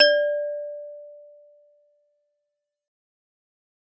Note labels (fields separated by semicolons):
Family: mallet percussion; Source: acoustic; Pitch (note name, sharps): D5; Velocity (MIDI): 100; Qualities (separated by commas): fast decay